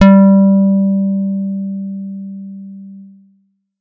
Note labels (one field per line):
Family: guitar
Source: electronic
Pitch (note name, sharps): G3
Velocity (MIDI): 75